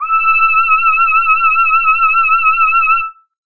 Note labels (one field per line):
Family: voice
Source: synthesizer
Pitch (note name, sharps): E6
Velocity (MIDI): 127